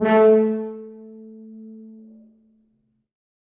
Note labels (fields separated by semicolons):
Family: brass; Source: acoustic; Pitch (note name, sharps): A3; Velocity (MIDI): 50; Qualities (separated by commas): reverb